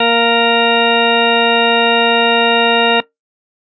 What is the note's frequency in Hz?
233.1 Hz